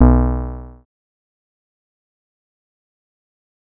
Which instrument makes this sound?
synthesizer lead